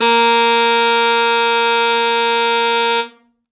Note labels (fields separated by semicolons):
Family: reed; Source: acoustic; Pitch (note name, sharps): A#3; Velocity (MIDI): 127; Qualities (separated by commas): reverb